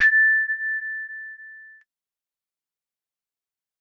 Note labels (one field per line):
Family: mallet percussion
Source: acoustic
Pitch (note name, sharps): A6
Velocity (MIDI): 25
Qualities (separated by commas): bright, fast decay, non-linear envelope